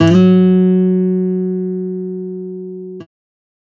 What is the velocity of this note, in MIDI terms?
127